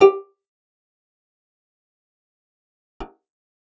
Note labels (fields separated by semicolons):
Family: guitar; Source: acoustic; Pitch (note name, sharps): G4; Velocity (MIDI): 25; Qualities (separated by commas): fast decay, percussive, reverb